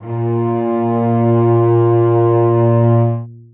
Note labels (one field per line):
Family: string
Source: acoustic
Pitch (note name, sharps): A#2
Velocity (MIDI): 50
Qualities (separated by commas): long release, reverb